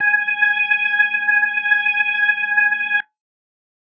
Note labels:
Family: organ; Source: electronic; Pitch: G#5; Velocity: 50

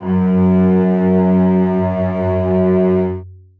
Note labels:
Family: string; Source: acoustic; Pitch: F#2; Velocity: 100; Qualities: long release, reverb

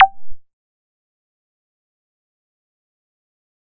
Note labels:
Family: bass; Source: synthesizer; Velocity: 50; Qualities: fast decay, percussive

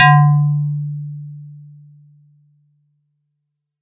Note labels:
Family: mallet percussion; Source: acoustic; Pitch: D3; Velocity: 127

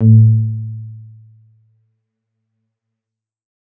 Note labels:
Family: keyboard; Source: electronic; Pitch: A2; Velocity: 75; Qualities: dark

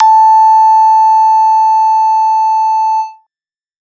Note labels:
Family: bass; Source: synthesizer; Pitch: A5; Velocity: 25; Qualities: bright, distorted

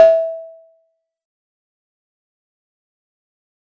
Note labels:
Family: mallet percussion; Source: acoustic; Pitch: E5; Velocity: 100; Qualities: fast decay, percussive

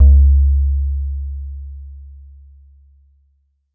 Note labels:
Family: guitar; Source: synthesizer; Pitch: C#2; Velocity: 25; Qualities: dark

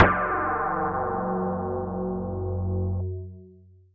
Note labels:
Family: mallet percussion; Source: electronic; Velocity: 100; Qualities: long release

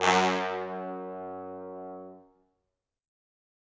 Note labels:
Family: brass; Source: acoustic; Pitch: F#2; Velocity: 75; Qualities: bright, fast decay, reverb

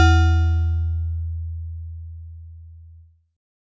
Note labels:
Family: mallet percussion; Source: acoustic; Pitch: E2; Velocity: 127

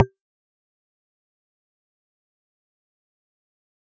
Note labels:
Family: mallet percussion; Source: acoustic; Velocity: 50; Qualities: fast decay, percussive

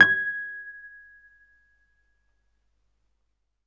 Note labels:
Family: keyboard; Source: electronic; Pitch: G#6; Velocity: 127

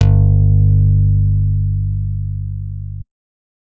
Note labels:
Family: guitar; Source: acoustic; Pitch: G1; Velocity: 100

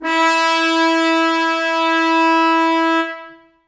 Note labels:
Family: brass; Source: acoustic; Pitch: E4; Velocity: 127; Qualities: reverb

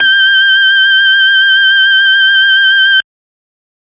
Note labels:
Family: organ; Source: electronic; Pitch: G6; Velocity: 75; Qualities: bright

